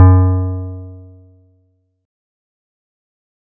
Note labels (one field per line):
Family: keyboard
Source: electronic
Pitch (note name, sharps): F#2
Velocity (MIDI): 25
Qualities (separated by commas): dark, fast decay